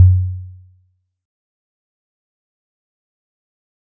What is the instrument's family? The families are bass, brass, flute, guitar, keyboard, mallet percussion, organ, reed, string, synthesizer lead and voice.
mallet percussion